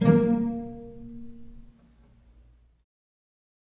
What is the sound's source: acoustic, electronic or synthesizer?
acoustic